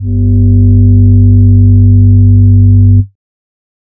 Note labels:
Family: voice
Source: synthesizer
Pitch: G1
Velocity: 100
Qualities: dark

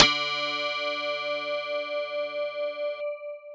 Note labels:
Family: mallet percussion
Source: electronic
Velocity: 127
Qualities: bright, long release

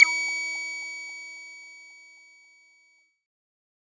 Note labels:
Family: bass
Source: synthesizer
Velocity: 75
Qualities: bright, distorted

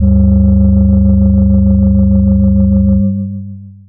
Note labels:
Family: mallet percussion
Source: electronic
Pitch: G0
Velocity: 100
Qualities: long release

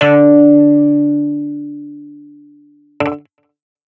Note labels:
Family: guitar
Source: electronic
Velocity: 100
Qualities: distorted

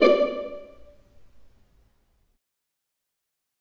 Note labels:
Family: string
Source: acoustic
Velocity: 50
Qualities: dark, fast decay, reverb

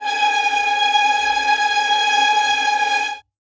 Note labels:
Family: string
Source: acoustic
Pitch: G#5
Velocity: 25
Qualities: bright, non-linear envelope, reverb

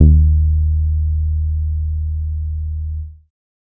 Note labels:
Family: bass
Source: synthesizer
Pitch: D#2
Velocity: 25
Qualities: dark

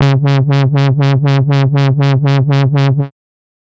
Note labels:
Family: bass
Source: synthesizer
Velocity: 127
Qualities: bright, distorted, tempo-synced

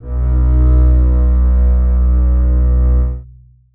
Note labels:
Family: string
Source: acoustic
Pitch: B1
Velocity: 75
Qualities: long release, reverb

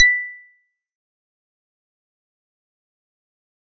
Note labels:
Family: mallet percussion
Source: acoustic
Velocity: 127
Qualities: fast decay, percussive

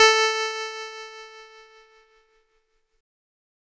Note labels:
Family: keyboard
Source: electronic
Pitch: A4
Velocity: 75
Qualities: bright, distorted

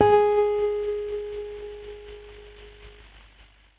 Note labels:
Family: keyboard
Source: electronic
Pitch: G#4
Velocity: 25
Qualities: distorted, tempo-synced

